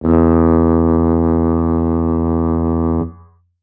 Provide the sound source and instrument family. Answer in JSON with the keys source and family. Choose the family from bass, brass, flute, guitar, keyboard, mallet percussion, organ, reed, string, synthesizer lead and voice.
{"source": "acoustic", "family": "brass"}